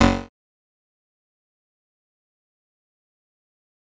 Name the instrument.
synthesizer bass